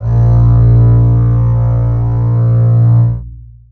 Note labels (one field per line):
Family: string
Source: acoustic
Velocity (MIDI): 100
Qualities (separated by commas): long release, reverb